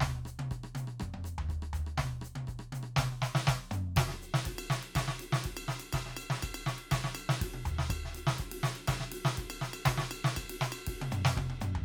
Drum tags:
Latin
beat
122 BPM
4/4
ride, ride bell, hi-hat pedal, snare, cross-stick, high tom, mid tom, floor tom, kick

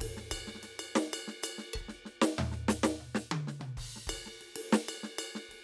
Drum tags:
Afro-Cuban
beat
128 BPM
4/4
crash, ride, ride bell, hi-hat pedal, percussion, snare, cross-stick, high tom, mid tom, floor tom, kick

